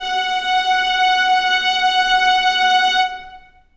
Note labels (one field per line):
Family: string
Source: acoustic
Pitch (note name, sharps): F#5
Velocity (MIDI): 50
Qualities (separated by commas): long release, reverb